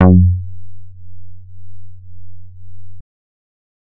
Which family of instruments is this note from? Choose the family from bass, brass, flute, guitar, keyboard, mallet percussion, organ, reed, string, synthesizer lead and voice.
bass